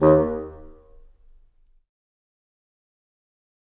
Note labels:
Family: reed; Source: acoustic; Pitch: D#2; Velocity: 75; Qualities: fast decay, percussive, reverb

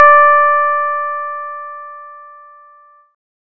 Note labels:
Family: bass; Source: synthesizer; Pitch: D5; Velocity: 100

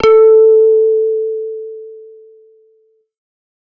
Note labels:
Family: bass; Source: synthesizer; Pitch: A4; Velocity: 50; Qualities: distorted

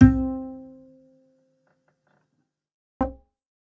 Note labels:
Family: bass; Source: acoustic; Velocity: 50; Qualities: fast decay, percussive

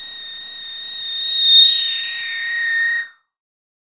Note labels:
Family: bass; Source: synthesizer; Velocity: 25; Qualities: non-linear envelope

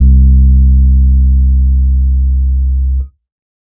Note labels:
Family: keyboard; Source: electronic; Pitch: C2; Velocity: 50; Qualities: dark

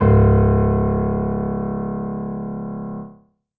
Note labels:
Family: keyboard; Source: acoustic; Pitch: C#1; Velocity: 75; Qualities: reverb

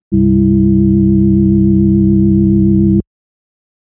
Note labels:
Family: organ; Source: electronic; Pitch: C2; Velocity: 25; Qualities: dark, multiphonic

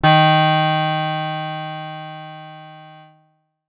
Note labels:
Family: guitar; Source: acoustic; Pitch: D#3; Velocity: 75; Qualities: bright, distorted

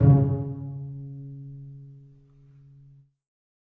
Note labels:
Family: string; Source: acoustic; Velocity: 127; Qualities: dark, reverb

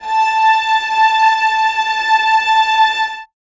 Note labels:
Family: string; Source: acoustic; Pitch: A5; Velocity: 75; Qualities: reverb

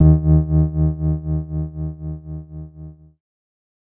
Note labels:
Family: keyboard; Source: electronic; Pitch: D#2; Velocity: 50; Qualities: dark

